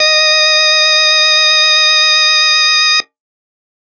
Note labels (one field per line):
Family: organ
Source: electronic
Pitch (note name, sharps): D#5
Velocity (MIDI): 25